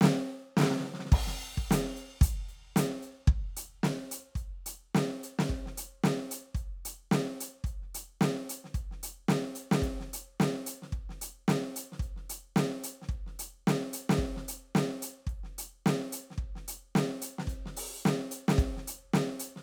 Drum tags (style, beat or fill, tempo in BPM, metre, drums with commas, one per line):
swing
beat
110 BPM
4/4
crash, closed hi-hat, open hi-hat, hi-hat pedal, snare, kick